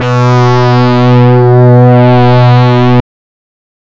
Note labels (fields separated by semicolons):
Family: reed; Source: synthesizer; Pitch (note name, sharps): B2; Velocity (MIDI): 127; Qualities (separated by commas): distorted, non-linear envelope